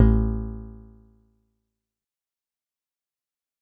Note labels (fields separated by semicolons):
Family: guitar; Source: synthesizer; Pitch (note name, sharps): A1; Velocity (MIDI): 50; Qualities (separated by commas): dark, fast decay